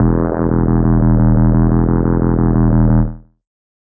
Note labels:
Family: bass; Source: synthesizer; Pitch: E1; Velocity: 25; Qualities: distorted, tempo-synced

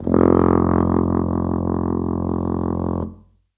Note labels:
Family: brass; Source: acoustic; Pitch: F1; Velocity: 50

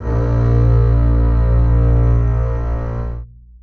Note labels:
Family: string; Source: acoustic; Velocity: 25; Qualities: long release, reverb

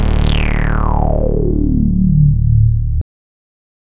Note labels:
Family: bass; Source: synthesizer; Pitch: D1; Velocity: 127; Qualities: bright, distorted

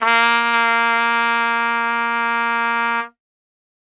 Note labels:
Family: brass; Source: acoustic; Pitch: A#3; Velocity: 75; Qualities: bright

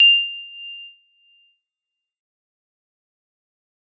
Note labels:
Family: mallet percussion; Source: acoustic; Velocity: 100; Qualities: bright, fast decay, non-linear envelope, percussive

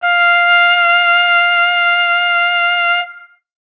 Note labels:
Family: brass; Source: acoustic; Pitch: F5; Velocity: 75; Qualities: distorted

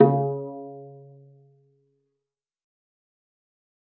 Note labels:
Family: string; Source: acoustic; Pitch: C#3; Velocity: 127; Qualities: dark, fast decay, reverb

